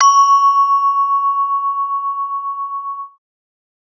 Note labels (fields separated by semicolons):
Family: mallet percussion; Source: acoustic; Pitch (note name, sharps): C#6; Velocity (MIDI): 75